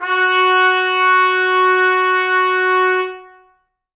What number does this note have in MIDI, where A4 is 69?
66